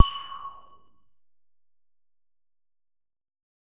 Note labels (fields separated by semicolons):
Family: bass; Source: synthesizer; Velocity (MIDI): 25; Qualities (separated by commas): distorted, percussive